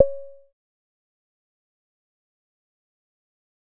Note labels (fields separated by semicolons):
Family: bass; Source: synthesizer; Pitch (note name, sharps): C#5; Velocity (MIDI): 25; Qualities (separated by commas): fast decay, percussive